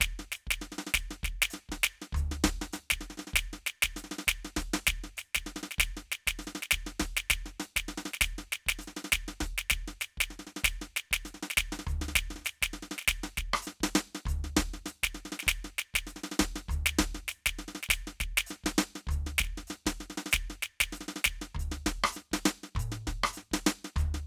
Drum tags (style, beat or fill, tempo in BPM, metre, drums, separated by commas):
New Orleans second line, beat, 99 BPM, 4/4, hi-hat pedal, snare, cross-stick, mid tom, floor tom, kick